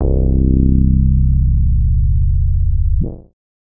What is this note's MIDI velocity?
25